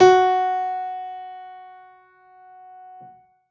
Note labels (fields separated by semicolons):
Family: keyboard; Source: acoustic; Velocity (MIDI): 127